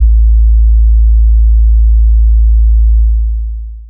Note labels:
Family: bass; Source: synthesizer; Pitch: A1; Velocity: 25; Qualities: long release

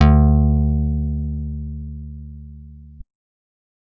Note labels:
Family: guitar; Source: acoustic; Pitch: D2; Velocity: 75

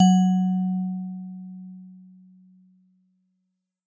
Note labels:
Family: mallet percussion; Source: acoustic; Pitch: F#3; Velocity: 100

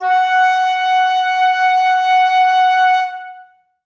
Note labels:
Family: flute; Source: acoustic; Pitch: F#5; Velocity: 75; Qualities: long release, reverb

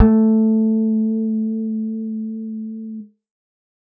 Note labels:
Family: bass; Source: synthesizer; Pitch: A3; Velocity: 127; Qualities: dark, reverb

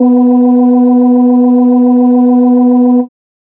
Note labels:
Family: organ; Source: electronic; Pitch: B3; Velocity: 127

